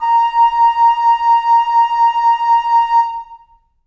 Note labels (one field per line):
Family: flute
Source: acoustic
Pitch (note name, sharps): A#5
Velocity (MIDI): 75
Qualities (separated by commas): long release, reverb